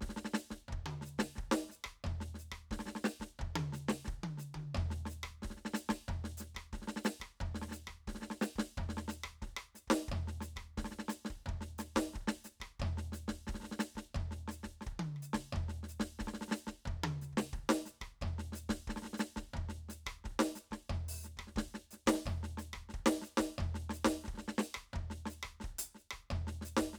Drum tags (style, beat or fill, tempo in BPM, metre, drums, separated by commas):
samba, beat, 89 BPM, 4/4, closed hi-hat, open hi-hat, hi-hat pedal, snare, cross-stick, high tom, floor tom, kick